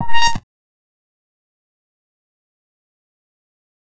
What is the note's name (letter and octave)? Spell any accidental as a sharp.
A#5